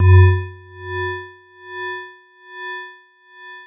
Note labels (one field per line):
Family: mallet percussion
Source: electronic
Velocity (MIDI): 127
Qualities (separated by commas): long release